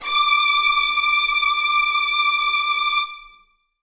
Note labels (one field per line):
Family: string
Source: acoustic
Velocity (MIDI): 100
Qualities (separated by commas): bright, reverb